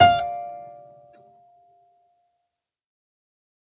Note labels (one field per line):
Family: string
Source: acoustic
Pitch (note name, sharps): F5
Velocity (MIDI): 127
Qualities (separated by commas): bright, fast decay, percussive, reverb